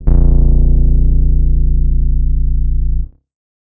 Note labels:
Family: guitar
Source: acoustic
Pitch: A#0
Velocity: 100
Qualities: dark

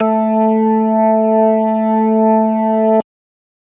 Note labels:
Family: organ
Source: electronic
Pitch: A3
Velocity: 100

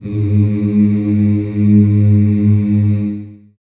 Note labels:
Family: voice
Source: acoustic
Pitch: G#2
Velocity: 75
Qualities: long release, reverb

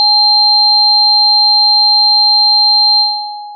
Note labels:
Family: synthesizer lead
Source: synthesizer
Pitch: G#5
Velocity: 100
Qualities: bright, long release

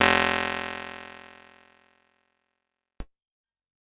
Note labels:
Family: keyboard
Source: electronic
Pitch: F1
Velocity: 75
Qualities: bright, fast decay

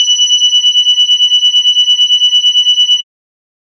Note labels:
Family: bass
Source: synthesizer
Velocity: 127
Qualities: bright, distorted

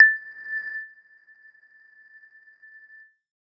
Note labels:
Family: mallet percussion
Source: electronic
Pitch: A6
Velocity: 75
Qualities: non-linear envelope

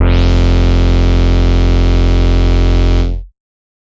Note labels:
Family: bass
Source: synthesizer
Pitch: F1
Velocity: 127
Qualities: bright, distorted

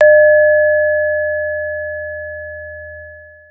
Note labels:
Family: keyboard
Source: acoustic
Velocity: 127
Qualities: long release

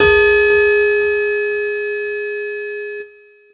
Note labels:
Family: keyboard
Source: electronic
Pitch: G#4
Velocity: 127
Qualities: bright, distorted

